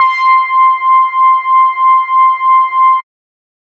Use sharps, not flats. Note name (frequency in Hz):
C6 (1047 Hz)